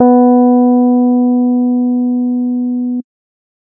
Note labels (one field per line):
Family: keyboard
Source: electronic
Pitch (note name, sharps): B3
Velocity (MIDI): 100